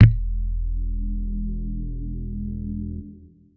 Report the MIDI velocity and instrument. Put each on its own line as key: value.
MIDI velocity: 127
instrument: electronic guitar